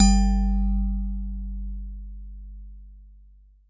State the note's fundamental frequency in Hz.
49 Hz